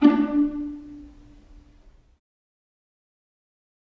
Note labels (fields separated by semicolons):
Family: string; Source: acoustic; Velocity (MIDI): 25; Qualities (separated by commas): dark, fast decay, reverb